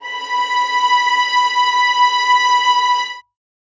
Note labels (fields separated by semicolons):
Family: string; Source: acoustic; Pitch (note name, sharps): B5; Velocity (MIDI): 25; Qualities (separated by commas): reverb